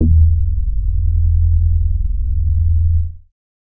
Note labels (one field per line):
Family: bass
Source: synthesizer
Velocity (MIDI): 25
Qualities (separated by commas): distorted